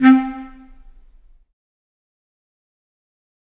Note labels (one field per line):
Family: reed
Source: acoustic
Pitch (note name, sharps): C4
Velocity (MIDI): 25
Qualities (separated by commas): fast decay, percussive, reverb